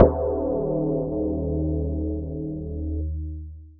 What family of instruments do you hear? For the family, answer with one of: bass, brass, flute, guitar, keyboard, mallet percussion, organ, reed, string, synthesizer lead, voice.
mallet percussion